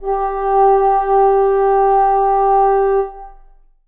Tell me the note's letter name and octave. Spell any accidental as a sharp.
G4